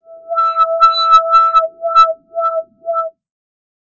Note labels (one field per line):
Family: bass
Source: synthesizer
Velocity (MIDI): 25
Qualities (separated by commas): distorted, non-linear envelope